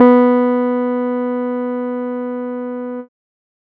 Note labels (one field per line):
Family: keyboard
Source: electronic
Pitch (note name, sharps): B3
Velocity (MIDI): 75